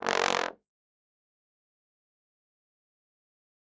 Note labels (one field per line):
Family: brass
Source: acoustic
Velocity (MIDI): 25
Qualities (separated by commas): bright, fast decay, reverb